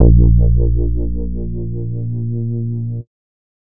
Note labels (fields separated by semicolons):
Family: bass; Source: synthesizer; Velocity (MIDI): 50; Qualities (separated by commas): dark, distorted